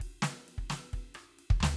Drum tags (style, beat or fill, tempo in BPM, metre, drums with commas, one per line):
punk
fill
128 BPM
4/4
ride, snare, cross-stick, floor tom, kick